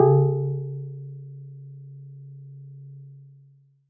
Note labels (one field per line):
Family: mallet percussion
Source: acoustic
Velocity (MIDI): 50